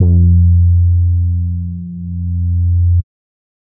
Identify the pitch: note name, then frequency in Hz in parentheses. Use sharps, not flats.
F2 (87.31 Hz)